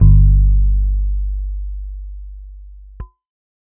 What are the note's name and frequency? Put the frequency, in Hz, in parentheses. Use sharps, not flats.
G1 (49 Hz)